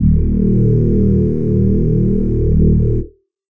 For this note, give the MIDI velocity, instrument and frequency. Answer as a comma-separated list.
25, synthesizer voice, 38.89 Hz